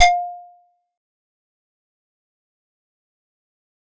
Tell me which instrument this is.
acoustic keyboard